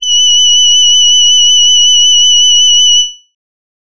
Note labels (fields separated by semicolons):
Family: voice; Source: synthesizer; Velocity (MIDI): 100; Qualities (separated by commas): bright